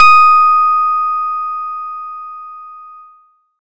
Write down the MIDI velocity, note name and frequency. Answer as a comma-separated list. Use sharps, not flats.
50, D#6, 1245 Hz